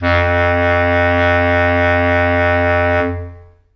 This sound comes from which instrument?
acoustic reed instrument